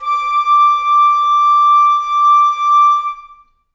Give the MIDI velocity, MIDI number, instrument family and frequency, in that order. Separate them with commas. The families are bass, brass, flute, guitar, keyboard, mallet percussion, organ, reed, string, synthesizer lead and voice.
75, 86, flute, 1175 Hz